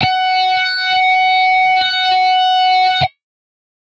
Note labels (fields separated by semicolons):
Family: guitar; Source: synthesizer; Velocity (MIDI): 127; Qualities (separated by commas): bright, distorted